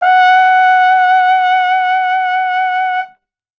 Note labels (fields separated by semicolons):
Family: brass; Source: acoustic; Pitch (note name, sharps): F#5; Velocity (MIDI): 75